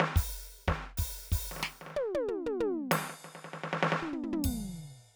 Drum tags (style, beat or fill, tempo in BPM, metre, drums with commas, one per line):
New Orleans funk
fill
93 BPM
4/4
ride, open hi-hat, snare, high tom, mid tom, floor tom, kick